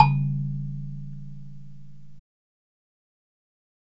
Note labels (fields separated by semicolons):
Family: mallet percussion; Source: acoustic; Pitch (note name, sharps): C#3; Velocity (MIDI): 25; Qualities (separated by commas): fast decay, reverb